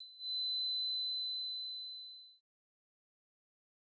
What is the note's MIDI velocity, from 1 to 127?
75